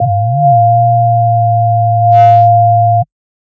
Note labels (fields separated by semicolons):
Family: bass; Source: synthesizer; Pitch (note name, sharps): F5; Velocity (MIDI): 127